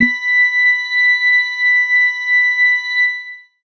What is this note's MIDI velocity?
75